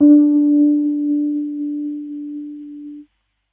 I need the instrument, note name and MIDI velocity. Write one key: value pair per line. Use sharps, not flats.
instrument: electronic keyboard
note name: D4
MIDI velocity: 50